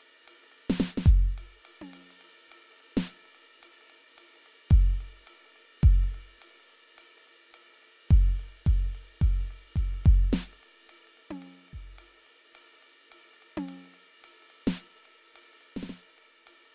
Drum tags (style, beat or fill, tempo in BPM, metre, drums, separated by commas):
swing, beat, 215 BPM, 4/4, crash, ride, hi-hat pedal, snare, high tom, kick